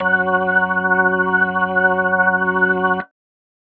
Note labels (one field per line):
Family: organ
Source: electronic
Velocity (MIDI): 100